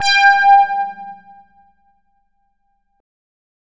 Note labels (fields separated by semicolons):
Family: bass; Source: synthesizer; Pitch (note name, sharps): G5; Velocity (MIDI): 127; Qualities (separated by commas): bright, distorted